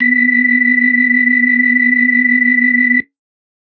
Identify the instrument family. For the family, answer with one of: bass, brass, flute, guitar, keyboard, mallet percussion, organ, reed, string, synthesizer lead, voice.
organ